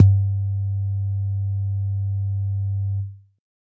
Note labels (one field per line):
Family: keyboard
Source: electronic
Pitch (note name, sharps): G2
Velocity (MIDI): 127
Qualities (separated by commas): dark